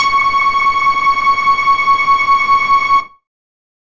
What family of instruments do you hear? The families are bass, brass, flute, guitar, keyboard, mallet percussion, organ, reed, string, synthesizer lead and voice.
bass